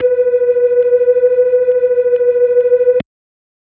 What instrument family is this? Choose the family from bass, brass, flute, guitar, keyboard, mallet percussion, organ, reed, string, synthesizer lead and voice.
organ